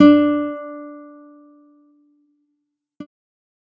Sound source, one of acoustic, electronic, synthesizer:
electronic